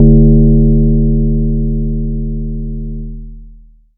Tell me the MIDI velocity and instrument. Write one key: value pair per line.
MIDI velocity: 75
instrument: acoustic mallet percussion instrument